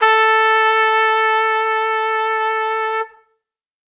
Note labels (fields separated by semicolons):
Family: brass; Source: acoustic; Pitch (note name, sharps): A4; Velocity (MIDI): 75